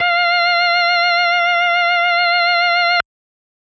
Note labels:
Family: organ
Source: electronic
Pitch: F5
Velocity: 75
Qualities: distorted

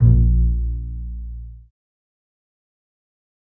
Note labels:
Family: string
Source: acoustic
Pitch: A#1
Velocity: 50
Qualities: dark, fast decay, reverb

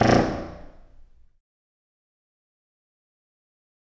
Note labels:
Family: reed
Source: acoustic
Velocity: 127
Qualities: distorted, fast decay, percussive, reverb

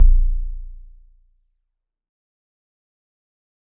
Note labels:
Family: guitar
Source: synthesizer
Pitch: A#0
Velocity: 100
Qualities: dark, fast decay

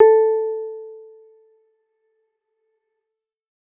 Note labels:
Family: keyboard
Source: electronic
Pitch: A4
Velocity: 75

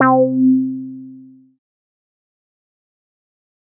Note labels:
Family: bass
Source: synthesizer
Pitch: C4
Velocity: 25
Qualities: distorted, fast decay

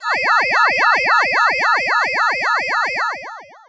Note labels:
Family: voice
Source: synthesizer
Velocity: 25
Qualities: bright, distorted, long release

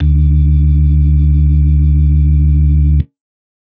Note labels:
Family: organ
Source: electronic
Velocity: 127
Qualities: dark

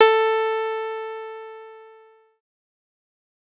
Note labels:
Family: bass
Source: synthesizer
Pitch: A4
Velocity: 25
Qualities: distorted, fast decay

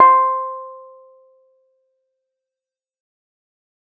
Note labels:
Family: keyboard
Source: electronic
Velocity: 25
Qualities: fast decay

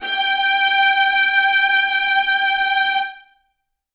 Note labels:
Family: string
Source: acoustic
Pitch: G5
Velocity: 100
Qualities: bright, reverb

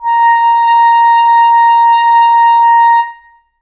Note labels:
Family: reed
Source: acoustic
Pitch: A#5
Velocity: 100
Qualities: reverb

